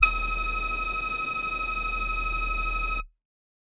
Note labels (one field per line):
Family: voice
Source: synthesizer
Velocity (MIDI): 25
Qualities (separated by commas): multiphonic